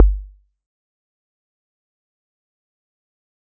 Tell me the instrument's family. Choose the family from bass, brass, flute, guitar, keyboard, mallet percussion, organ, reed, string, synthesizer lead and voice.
mallet percussion